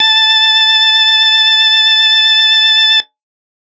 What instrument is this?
electronic organ